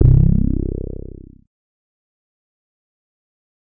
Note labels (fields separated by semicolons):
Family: bass; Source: synthesizer; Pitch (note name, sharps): C1; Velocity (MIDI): 25; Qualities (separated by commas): distorted, fast decay